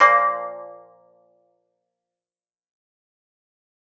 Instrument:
acoustic guitar